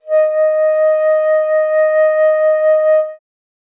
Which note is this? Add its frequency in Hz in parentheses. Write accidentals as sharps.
D#5 (622.3 Hz)